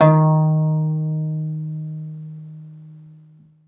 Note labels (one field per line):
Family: guitar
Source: acoustic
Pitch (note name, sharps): D#3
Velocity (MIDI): 75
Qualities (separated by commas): reverb